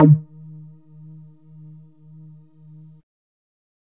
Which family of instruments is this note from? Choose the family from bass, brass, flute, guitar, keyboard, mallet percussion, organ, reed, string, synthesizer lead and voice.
bass